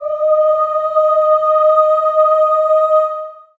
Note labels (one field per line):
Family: voice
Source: acoustic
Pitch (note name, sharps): D#5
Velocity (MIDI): 50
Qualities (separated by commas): long release, reverb